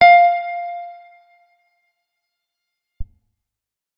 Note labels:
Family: guitar; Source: electronic; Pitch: F5; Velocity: 50; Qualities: reverb

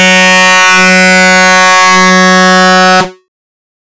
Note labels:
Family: bass; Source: synthesizer; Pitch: F#3; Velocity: 127; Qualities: bright, distorted

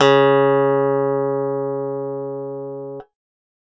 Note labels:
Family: keyboard; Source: electronic; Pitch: C#3; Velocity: 100

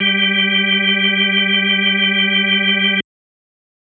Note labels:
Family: organ; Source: electronic; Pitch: G3; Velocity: 25

